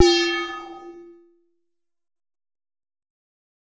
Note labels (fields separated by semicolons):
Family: bass; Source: synthesizer; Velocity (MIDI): 50; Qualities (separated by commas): bright, distorted, fast decay